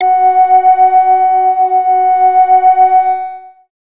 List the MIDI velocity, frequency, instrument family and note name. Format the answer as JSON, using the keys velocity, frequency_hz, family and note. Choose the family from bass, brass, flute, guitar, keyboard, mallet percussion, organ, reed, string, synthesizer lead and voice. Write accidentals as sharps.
{"velocity": 25, "frequency_hz": 740, "family": "bass", "note": "F#5"}